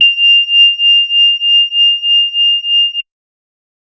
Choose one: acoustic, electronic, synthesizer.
electronic